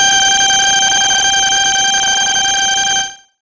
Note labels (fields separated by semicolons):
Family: bass; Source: synthesizer; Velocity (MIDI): 127; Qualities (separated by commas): bright, distorted, non-linear envelope